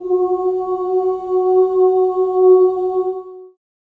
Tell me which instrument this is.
acoustic voice